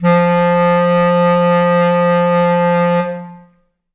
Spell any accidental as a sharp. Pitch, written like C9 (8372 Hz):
F3 (174.6 Hz)